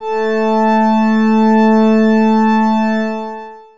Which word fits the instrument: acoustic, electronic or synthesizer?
electronic